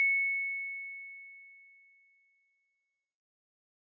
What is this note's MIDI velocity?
100